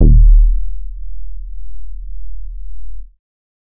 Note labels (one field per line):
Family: bass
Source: synthesizer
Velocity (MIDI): 50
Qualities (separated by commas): dark, distorted